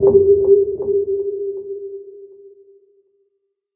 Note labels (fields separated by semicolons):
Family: synthesizer lead; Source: synthesizer; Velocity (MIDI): 50; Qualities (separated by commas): non-linear envelope, reverb